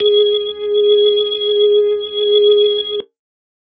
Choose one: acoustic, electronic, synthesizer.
electronic